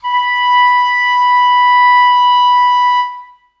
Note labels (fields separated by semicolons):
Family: reed; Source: acoustic; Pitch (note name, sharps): B5; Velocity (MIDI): 75; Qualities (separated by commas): reverb